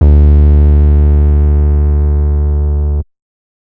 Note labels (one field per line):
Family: bass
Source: synthesizer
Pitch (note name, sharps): D2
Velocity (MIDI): 100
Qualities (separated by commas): distorted